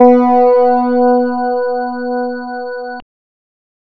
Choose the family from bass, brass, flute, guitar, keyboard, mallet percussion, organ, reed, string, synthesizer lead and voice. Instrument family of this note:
bass